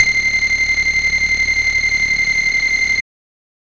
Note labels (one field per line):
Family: bass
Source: synthesizer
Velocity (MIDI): 75